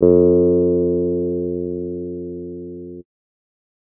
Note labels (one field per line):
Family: keyboard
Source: electronic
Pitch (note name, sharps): F2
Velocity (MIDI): 50